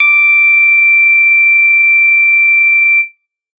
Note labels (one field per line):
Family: bass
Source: synthesizer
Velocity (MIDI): 25